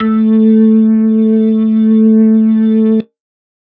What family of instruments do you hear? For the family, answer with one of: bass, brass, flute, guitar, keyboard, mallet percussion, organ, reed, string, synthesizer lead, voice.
organ